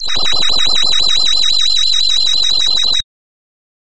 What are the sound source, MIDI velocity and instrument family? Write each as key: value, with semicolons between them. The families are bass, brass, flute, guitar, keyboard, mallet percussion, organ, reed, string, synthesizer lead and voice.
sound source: synthesizer; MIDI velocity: 127; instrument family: voice